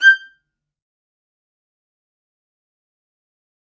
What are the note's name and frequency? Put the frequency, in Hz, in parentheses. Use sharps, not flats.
G6 (1568 Hz)